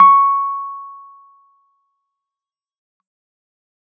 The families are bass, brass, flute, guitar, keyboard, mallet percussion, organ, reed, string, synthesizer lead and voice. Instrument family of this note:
keyboard